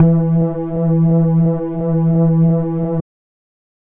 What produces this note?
synthesizer bass